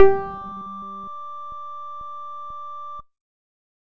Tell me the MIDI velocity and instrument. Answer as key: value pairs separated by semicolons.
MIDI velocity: 50; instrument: synthesizer bass